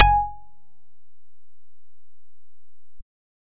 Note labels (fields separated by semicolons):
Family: bass; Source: synthesizer; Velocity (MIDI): 75